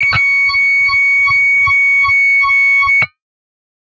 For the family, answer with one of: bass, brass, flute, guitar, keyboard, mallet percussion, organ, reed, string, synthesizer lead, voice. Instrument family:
guitar